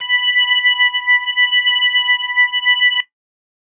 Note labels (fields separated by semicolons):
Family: organ; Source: electronic; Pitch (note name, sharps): B5; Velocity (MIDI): 50